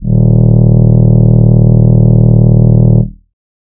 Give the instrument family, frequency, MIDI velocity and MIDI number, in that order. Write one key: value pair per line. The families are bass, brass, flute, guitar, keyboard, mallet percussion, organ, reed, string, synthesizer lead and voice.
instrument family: voice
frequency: 38.89 Hz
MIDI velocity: 127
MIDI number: 27